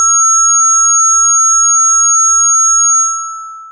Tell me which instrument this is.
synthesizer lead